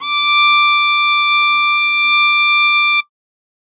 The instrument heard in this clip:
acoustic string instrument